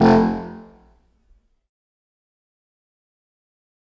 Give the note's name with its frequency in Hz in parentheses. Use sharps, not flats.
F1 (43.65 Hz)